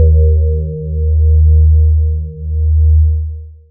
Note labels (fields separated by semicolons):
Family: voice; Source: synthesizer; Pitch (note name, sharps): D#2; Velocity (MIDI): 75; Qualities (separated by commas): dark, long release